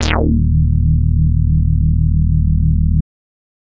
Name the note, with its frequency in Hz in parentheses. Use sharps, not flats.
D#1 (38.89 Hz)